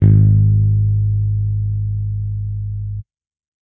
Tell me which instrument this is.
electronic bass